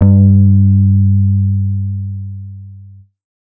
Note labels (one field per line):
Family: bass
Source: synthesizer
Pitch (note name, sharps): G2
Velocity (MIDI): 25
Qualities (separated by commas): distorted